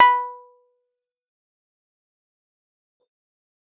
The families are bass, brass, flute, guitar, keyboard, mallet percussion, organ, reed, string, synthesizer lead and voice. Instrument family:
keyboard